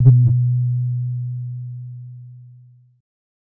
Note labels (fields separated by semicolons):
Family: bass; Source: synthesizer; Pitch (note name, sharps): B2; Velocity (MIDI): 25; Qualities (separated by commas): distorted